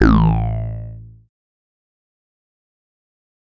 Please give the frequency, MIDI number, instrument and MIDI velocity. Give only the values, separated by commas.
55 Hz, 33, synthesizer bass, 50